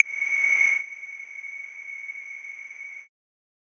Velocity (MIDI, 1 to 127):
127